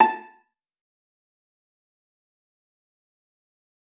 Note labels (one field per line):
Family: string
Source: acoustic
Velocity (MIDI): 100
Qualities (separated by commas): fast decay, percussive, reverb